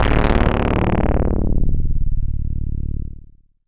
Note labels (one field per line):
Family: bass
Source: synthesizer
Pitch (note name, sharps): D0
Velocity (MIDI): 127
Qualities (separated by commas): bright, distorted, tempo-synced